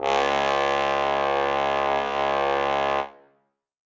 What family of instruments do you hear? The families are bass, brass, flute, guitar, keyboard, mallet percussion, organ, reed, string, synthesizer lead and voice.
brass